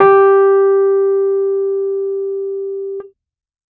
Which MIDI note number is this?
67